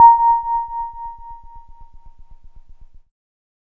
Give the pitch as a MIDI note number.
82